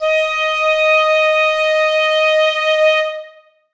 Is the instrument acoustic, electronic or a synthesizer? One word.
acoustic